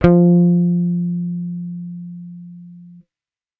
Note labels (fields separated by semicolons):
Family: bass; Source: electronic; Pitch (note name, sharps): F3; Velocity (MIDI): 127